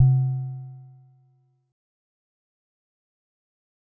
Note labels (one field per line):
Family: mallet percussion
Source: acoustic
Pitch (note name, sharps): C3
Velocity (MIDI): 25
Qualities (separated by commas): dark, fast decay